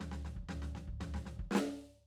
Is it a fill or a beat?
fill